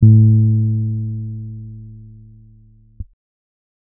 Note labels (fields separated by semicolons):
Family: keyboard; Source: electronic; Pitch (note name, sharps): A2; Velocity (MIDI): 25; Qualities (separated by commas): dark